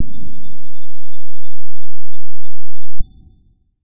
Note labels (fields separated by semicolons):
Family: guitar; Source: electronic; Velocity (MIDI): 100; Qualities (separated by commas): dark, distorted